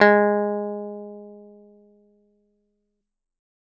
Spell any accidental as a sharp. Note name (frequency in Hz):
G#3 (207.7 Hz)